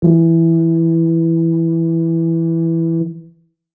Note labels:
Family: brass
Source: acoustic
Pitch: E3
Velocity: 25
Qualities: dark

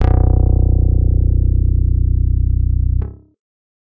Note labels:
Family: guitar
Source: acoustic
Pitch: B0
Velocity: 25

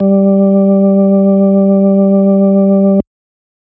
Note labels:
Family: organ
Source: electronic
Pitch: G3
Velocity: 75

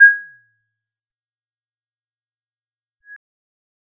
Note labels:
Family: bass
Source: synthesizer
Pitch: G#6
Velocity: 25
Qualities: fast decay, percussive

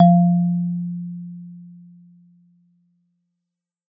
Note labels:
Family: mallet percussion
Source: acoustic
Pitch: F3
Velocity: 127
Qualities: dark, reverb

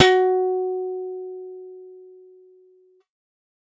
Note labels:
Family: guitar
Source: synthesizer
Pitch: F#4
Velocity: 127

